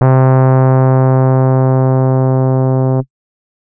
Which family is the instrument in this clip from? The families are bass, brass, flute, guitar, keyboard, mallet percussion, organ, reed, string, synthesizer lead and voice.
keyboard